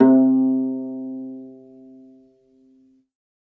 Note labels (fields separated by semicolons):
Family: string; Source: acoustic; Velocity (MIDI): 75; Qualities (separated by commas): dark, reverb